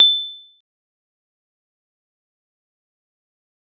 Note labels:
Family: mallet percussion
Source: acoustic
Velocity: 25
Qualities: bright, fast decay, percussive

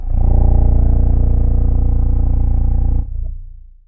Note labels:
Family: reed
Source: acoustic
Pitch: A#0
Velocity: 75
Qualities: long release, reverb

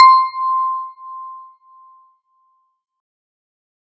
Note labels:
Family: guitar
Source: synthesizer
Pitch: C6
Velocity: 25

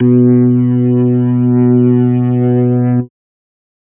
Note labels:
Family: organ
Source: electronic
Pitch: B2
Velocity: 100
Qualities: distorted

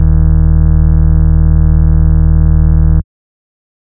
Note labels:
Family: bass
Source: synthesizer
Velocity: 127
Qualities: dark, distorted

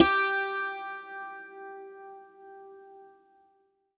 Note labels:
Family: guitar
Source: acoustic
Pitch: G4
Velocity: 75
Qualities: bright, reverb

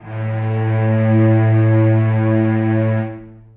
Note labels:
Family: string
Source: acoustic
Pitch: A2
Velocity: 50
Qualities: long release, reverb

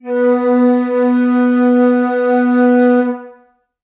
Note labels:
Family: flute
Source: acoustic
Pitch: B3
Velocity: 75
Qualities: dark, reverb

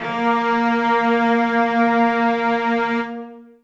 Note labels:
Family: string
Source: acoustic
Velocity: 100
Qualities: long release, reverb

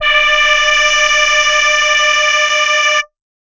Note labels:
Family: voice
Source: synthesizer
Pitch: D5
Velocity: 100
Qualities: bright, multiphonic

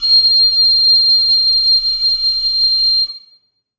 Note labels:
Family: flute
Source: acoustic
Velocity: 25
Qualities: bright, reverb

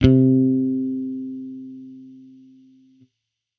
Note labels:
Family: bass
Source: electronic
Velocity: 50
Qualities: distorted

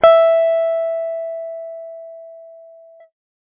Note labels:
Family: guitar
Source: electronic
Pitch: E5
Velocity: 75

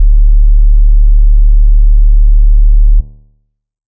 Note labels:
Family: bass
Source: synthesizer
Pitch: D1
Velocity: 50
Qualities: dark

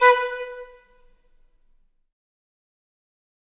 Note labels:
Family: flute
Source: acoustic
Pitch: B4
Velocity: 50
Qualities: fast decay, reverb

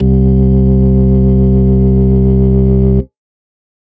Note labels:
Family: organ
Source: electronic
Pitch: C2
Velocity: 127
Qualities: distorted

